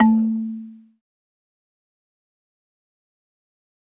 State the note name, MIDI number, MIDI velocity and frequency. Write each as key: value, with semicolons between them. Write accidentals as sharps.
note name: A3; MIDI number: 57; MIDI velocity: 25; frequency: 220 Hz